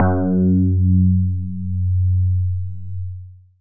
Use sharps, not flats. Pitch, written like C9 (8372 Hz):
F#2 (92.5 Hz)